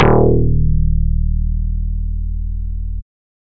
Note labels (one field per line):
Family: bass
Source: synthesizer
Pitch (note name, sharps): D#1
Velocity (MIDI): 75